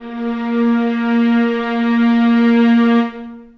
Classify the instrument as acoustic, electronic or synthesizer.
acoustic